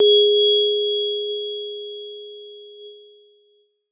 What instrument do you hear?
electronic keyboard